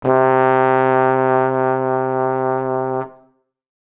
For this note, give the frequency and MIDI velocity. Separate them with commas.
130.8 Hz, 75